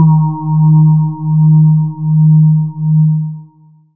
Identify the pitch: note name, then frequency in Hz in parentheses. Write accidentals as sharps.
D#3 (155.6 Hz)